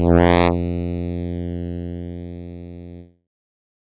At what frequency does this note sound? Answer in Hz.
87.31 Hz